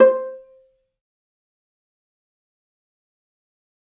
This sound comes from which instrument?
acoustic string instrument